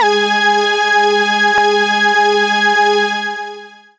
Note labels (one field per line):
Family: synthesizer lead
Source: synthesizer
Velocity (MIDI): 25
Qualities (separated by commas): bright, long release